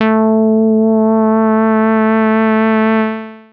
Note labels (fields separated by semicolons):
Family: bass; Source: synthesizer; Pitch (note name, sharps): A3; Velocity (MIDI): 75; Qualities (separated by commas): distorted, long release